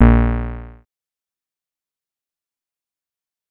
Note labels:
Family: synthesizer lead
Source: synthesizer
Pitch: A#1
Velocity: 127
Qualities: distorted, fast decay

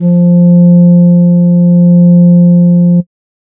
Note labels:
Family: flute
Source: synthesizer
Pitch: F3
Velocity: 25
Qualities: dark

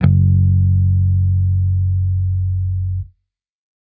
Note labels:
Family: bass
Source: electronic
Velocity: 127

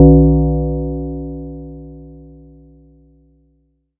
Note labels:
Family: mallet percussion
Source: acoustic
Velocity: 75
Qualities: multiphonic

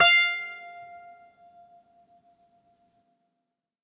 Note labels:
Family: guitar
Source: acoustic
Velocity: 25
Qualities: bright, percussive

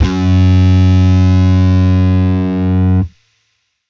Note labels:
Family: bass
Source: electronic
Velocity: 127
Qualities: bright, distorted

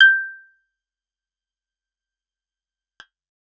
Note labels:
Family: guitar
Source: acoustic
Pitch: G6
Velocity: 127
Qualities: fast decay, percussive

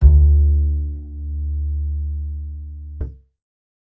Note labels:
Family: bass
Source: acoustic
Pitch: D2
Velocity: 50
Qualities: dark

